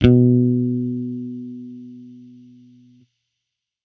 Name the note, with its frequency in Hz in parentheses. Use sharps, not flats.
B2 (123.5 Hz)